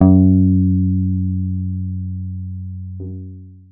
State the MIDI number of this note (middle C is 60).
42